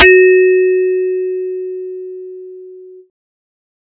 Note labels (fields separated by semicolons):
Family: bass; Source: synthesizer; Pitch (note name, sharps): F#4; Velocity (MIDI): 100